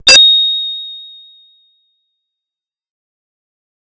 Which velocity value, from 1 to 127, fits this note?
75